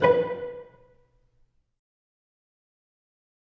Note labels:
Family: string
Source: acoustic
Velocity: 100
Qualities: dark, fast decay, reverb

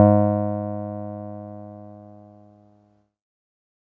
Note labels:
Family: keyboard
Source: electronic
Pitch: G#2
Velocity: 100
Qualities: dark

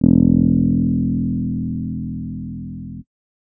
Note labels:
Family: keyboard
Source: electronic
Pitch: E1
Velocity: 25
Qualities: dark

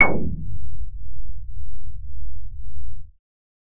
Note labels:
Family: bass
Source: synthesizer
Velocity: 50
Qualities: distorted

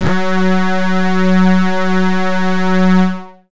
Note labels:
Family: bass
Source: synthesizer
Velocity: 100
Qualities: bright, distorted

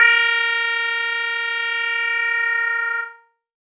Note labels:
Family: keyboard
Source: electronic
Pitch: A#4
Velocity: 75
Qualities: distorted, multiphonic

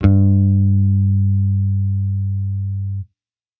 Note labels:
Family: bass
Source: electronic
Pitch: G2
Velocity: 75

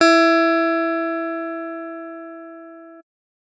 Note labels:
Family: keyboard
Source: electronic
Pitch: E4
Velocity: 127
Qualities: bright

